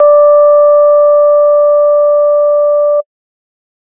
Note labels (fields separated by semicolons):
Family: organ; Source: electronic; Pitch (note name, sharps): D5; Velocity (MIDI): 25